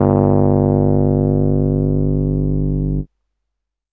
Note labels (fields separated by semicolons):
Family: keyboard; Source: electronic; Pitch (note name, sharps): G1; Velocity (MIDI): 100; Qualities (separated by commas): distorted